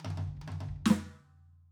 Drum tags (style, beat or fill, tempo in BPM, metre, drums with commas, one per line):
half-time rock
fill
140 BPM
4/4
closed hi-hat, snare, high tom, floor tom, kick